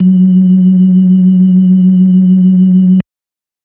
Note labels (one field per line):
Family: organ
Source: electronic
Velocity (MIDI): 50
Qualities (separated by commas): dark